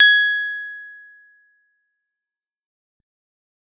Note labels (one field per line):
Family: guitar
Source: electronic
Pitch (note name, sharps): G#6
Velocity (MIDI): 100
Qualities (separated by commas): fast decay